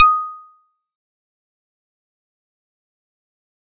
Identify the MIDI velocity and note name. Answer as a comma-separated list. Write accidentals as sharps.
75, D#6